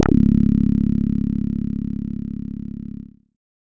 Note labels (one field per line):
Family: bass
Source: synthesizer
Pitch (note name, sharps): C#1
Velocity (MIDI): 127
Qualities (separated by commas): distorted